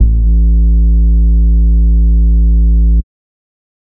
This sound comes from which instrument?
synthesizer bass